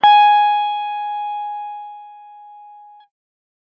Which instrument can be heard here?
electronic guitar